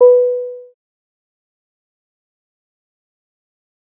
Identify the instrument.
synthesizer bass